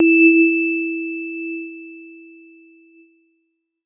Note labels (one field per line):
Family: keyboard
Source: electronic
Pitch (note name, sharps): E4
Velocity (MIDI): 75